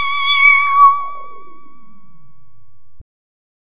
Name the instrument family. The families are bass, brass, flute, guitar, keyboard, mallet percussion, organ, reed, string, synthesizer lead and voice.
bass